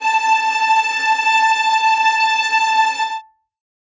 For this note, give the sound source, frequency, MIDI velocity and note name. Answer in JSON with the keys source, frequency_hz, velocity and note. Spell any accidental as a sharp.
{"source": "acoustic", "frequency_hz": 880, "velocity": 75, "note": "A5"}